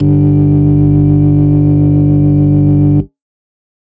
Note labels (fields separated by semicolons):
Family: organ; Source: electronic; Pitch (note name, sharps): G1; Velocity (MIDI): 25; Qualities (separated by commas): distorted